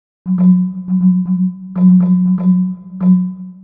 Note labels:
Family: mallet percussion; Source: synthesizer; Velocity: 25; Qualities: dark, long release, multiphonic, percussive, tempo-synced

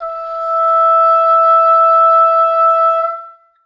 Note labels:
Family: reed; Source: acoustic; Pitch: E5; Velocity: 50; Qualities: reverb

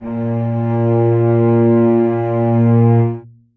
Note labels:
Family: string; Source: acoustic; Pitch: A#2; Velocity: 25; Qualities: reverb

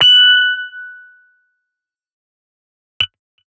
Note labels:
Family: guitar; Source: electronic; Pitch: F#6; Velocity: 127; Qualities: bright, distorted, fast decay

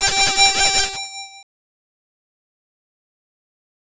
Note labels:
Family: bass; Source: synthesizer; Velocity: 75; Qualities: bright, distorted, fast decay, multiphonic

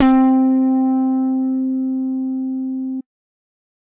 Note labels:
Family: bass; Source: electronic; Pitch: C4; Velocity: 127; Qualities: bright

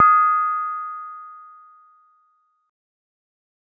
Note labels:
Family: mallet percussion; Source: acoustic; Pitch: D#6; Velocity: 50; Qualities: reverb

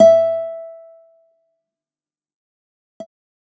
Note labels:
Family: guitar; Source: electronic; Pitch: E5; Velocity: 75; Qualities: fast decay

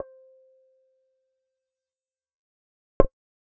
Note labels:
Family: bass; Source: synthesizer; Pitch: C5; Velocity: 75; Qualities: dark, reverb

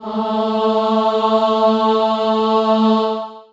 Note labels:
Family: voice; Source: acoustic; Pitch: A3; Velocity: 127; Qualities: long release, reverb

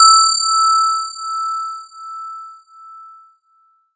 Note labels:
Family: mallet percussion; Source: electronic; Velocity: 127; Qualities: bright, multiphonic

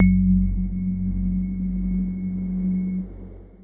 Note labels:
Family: keyboard; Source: electronic; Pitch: F#1; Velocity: 25; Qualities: dark, long release

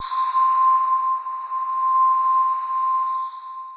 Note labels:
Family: mallet percussion; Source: electronic; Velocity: 25; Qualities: bright, long release, non-linear envelope

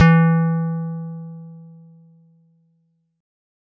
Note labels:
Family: guitar; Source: electronic; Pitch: E3; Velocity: 25

